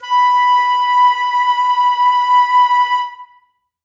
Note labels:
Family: flute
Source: acoustic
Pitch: B5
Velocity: 127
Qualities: reverb

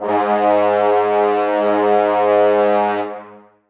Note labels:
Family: brass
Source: acoustic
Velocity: 127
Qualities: reverb

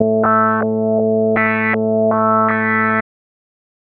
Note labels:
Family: bass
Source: synthesizer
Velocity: 75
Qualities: tempo-synced

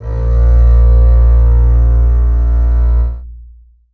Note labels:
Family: string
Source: acoustic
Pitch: A#1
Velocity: 75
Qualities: long release, reverb

